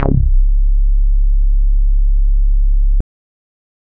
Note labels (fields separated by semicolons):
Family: bass; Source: synthesizer; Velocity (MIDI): 25; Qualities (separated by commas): distorted